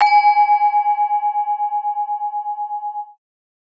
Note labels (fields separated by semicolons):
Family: mallet percussion; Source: acoustic; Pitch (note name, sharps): G#5; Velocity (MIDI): 127; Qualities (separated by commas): multiphonic